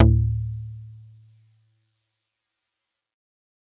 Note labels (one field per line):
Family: mallet percussion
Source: acoustic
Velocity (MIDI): 25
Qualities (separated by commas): multiphonic